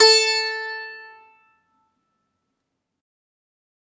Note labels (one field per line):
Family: guitar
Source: acoustic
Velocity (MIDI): 100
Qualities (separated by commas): bright, multiphonic, reverb